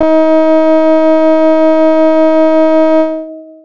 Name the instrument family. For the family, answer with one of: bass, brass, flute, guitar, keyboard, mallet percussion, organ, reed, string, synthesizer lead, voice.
keyboard